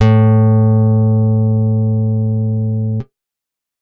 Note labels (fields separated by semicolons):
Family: guitar; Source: acoustic; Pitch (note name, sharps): A2; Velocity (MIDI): 25